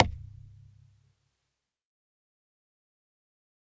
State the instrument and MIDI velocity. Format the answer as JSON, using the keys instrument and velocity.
{"instrument": "acoustic string instrument", "velocity": 75}